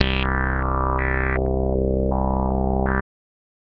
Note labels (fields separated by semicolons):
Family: bass; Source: synthesizer; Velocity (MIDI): 100; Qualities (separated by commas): tempo-synced